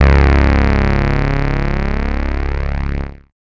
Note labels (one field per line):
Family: bass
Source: synthesizer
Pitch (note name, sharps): C#1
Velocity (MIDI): 75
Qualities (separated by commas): bright, distorted